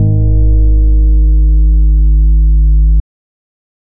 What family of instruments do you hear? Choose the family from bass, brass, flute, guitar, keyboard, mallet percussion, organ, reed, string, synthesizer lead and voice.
organ